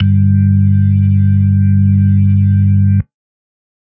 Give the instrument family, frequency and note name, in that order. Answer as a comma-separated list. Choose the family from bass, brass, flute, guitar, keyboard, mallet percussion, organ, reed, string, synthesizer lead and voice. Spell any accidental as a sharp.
organ, 98 Hz, G2